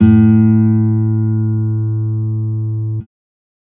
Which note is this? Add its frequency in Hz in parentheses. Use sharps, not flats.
A2 (110 Hz)